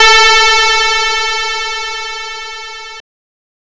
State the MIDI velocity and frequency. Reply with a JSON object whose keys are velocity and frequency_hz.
{"velocity": 100, "frequency_hz": 440}